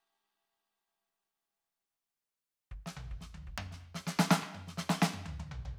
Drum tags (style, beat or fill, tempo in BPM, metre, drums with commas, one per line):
soft pop
fill
83 BPM
4/4
snare, cross-stick, high tom, mid tom, floor tom, kick